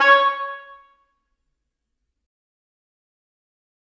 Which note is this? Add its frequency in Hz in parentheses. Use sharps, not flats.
C#5 (554.4 Hz)